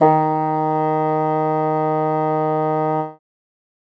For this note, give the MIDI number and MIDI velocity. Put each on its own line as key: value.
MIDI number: 51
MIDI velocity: 127